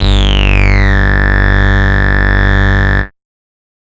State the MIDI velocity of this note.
100